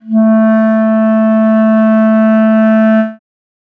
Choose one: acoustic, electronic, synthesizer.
acoustic